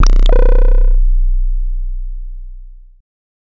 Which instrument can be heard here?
synthesizer bass